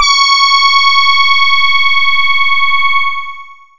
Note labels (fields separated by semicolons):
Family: voice; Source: synthesizer; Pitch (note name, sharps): C#6; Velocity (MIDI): 75; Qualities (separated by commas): long release